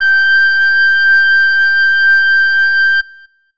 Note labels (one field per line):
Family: flute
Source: acoustic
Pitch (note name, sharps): G6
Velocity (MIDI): 25